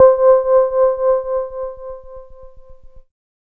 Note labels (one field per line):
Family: keyboard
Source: electronic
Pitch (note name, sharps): C5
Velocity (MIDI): 25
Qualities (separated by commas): dark